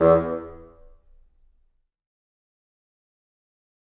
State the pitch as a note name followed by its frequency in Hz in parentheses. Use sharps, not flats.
E2 (82.41 Hz)